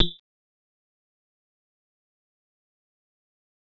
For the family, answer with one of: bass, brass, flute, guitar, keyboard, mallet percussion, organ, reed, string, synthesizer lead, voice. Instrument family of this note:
mallet percussion